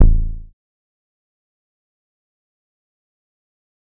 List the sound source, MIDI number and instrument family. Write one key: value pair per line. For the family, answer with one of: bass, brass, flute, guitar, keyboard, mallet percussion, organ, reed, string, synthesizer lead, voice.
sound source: synthesizer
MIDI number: 21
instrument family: bass